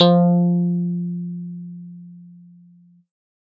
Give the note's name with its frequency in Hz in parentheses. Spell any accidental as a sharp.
F3 (174.6 Hz)